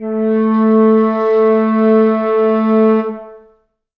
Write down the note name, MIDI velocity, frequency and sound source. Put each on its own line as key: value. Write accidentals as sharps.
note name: A3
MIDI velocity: 25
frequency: 220 Hz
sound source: acoustic